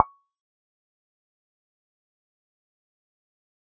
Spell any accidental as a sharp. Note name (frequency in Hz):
C#6 (1109 Hz)